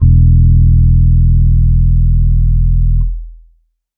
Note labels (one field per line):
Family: keyboard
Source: electronic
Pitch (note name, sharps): E1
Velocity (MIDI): 50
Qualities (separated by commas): dark, long release